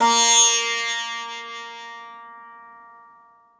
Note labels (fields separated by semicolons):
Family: guitar; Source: acoustic; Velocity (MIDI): 75; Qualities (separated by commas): bright, multiphonic, reverb